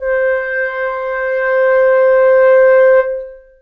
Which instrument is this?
acoustic reed instrument